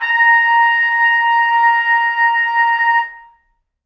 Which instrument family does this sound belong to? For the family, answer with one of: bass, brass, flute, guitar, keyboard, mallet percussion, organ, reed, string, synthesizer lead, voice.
brass